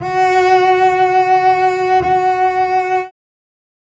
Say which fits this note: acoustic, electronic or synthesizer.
acoustic